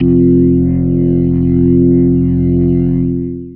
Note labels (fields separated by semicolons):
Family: organ; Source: electronic; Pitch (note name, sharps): F1; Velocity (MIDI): 75; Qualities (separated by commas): distorted, long release